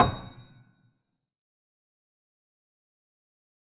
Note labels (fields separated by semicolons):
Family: keyboard; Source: acoustic; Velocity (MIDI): 25; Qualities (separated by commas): fast decay, percussive